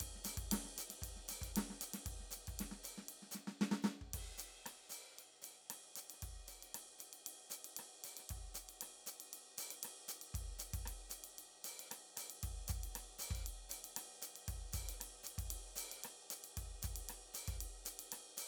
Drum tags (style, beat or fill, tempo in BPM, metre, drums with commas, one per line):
jazz-funk
beat
116 BPM
4/4
crash, ride, hi-hat pedal, snare, cross-stick, kick